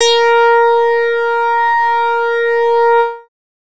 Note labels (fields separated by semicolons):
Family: bass; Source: synthesizer; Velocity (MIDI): 100; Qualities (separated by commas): distorted